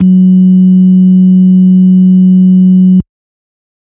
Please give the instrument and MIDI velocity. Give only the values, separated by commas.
electronic organ, 75